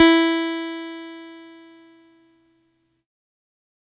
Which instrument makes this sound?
electronic keyboard